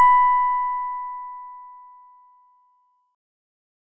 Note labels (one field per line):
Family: organ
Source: electronic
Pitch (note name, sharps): B5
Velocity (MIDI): 50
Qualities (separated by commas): bright